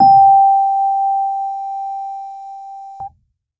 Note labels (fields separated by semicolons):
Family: keyboard; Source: electronic; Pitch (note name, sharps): G5; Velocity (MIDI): 25